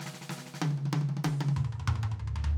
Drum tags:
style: rock; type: fill; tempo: 93 BPM; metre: 4/4; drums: crash, snare, high tom, mid tom, floor tom, kick

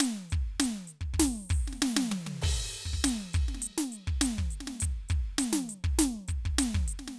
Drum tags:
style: rock; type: beat; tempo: 100 BPM; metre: 4/4; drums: crash, closed hi-hat, open hi-hat, hi-hat pedal, snare, high tom, kick

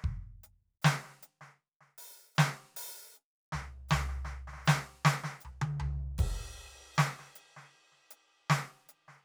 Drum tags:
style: country; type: beat; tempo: 78 BPM; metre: 4/4; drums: crash, closed hi-hat, open hi-hat, hi-hat pedal, snare, high tom, floor tom, kick

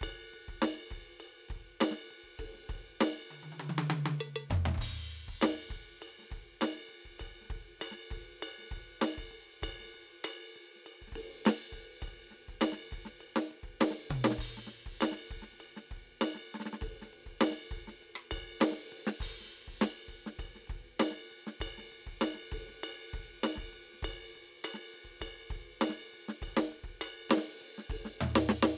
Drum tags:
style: funk; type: beat; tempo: 100 BPM; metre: 4/4; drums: crash, ride, ride bell, hi-hat pedal, percussion, snare, cross-stick, high tom, mid tom, floor tom, kick

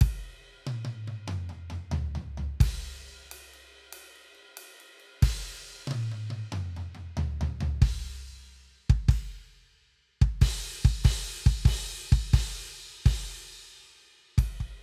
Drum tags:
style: rock; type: beat; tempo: 92 BPM; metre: 4/4; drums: crash, ride, high tom, mid tom, floor tom, kick

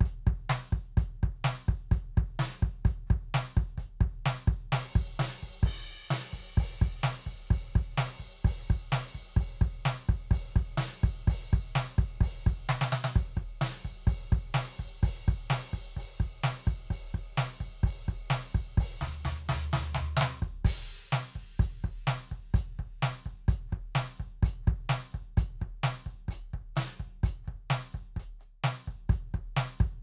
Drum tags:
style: rock; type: beat; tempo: 128 BPM; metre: 4/4; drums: crash, closed hi-hat, open hi-hat, hi-hat pedal, snare, floor tom, kick

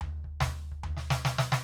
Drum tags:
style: punk; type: fill; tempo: 144 BPM; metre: 4/4; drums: snare, floor tom, kick

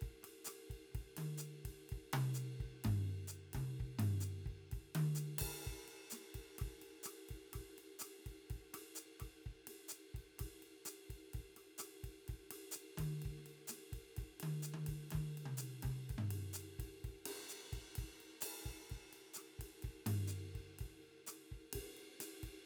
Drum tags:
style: bossa nova; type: beat; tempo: 127 BPM; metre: 4/4; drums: crash, ride, hi-hat pedal, snare, cross-stick, high tom, mid tom, floor tom, kick

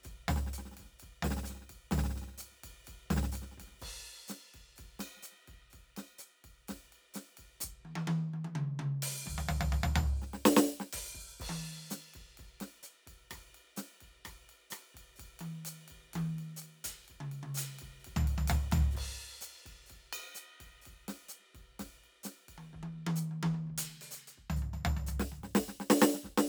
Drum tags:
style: bossa nova; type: beat; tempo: 127 BPM; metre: 4/4; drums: crash, ride, ride bell, closed hi-hat, hi-hat pedal, snare, cross-stick, high tom, mid tom, floor tom, kick

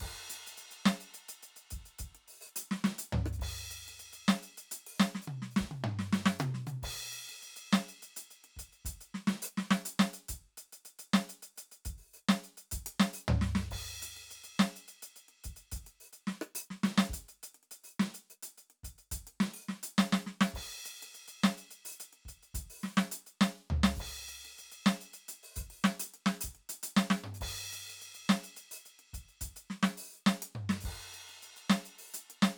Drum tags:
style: rock; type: beat; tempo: 140 BPM; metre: 4/4; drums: crash, closed hi-hat, open hi-hat, hi-hat pedal, snare, cross-stick, high tom, mid tom, floor tom, kick

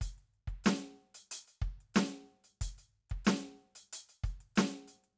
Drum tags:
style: rock; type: beat; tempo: 93 BPM; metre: 4/4; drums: closed hi-hat, snare, kick

